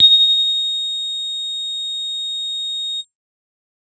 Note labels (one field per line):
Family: bass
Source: synthesizer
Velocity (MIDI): 75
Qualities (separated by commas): bright